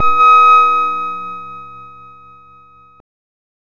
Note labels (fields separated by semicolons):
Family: bass; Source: synthesizer; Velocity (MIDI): 100; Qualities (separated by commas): distorted, non-linear envelope